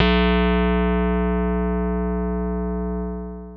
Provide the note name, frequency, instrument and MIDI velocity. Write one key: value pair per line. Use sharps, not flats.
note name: B1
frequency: 61.74 Hz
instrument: electronic keyboard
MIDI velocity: 75